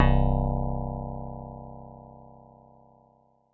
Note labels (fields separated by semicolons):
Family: guitar; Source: synthesizer; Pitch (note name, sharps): C1; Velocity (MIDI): 100; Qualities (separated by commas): dark